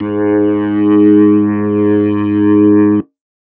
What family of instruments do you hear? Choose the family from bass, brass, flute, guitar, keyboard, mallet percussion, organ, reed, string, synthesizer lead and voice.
organ